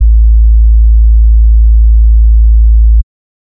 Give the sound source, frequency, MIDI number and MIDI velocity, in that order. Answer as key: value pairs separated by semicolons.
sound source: synthesizer; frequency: 55 Hz; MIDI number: 33; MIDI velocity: 127